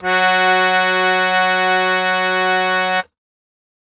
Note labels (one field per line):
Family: keyboard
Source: acoustic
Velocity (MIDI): 75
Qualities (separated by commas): bright